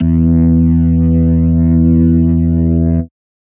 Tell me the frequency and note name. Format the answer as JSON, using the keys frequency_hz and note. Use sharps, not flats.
{"frequency_hz": 82.41, "note": "E2"}